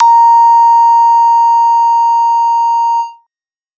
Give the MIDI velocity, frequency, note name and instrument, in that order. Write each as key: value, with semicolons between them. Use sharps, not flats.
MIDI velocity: 25; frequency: 932.3 Hz; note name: A#5; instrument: synthesizer bass